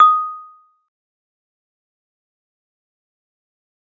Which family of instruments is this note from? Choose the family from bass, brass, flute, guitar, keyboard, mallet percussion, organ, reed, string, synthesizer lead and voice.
mallet percussion